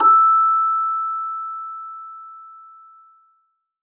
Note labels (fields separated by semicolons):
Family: mallet percussion; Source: acoustic; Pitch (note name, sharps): E6; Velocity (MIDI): 25; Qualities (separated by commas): reverb